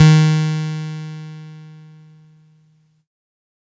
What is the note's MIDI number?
51